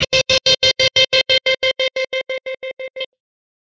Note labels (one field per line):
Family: guitar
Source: electronic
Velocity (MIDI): 100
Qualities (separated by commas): bright, distorted, tempo-synced